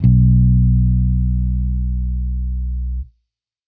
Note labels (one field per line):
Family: bass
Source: electronic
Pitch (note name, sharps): B1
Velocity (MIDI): 50